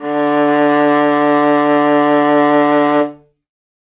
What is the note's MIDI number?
50